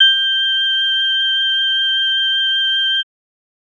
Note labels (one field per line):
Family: organ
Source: electronic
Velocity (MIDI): 127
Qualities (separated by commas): bright, multiphonic